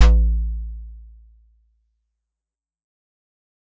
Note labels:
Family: keyboard; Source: acoustic; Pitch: A1; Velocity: 100; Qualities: fast decay

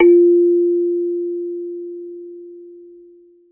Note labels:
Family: mallet percussion; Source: acoustic; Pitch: F4; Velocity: 100; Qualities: reverb

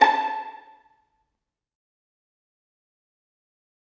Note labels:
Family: string; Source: acoustic; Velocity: 100; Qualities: fast decay, percussive, reverb

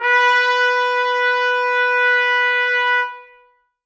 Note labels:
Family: brass; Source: acoustic; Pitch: B4; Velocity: 127; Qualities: bright, reverb

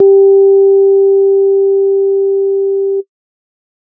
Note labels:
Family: organ; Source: electronic; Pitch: G4; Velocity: 100; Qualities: dark

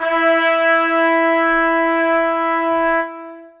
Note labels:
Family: brass; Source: acoustic; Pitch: E4; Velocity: 50; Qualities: long release, reverb

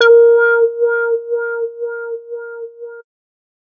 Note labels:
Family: bass; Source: synthesizer; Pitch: A#4; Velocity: 75; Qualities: distorted

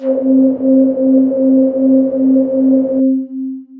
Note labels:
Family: voice; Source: synthesizer; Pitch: C4; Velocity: 25; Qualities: distorted, long release

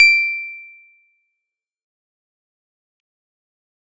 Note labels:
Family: keyboard; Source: electronic; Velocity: 127; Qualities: fast decay, percussive

